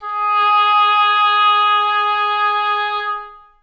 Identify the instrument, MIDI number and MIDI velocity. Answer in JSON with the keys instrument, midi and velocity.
{"instrument": "acoustic reed instrument", "midi": 68, "velocity": 100}